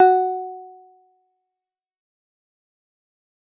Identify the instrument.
synthesizer guitar